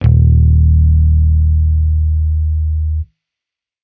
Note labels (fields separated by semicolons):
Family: bass; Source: electronic; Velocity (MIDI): 25; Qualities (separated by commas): distorted